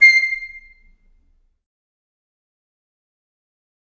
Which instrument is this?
acoustic flute